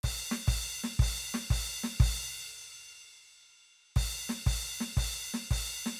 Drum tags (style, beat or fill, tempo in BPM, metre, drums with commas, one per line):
rock
beat
120 BPM
4/4
crash, snare, kick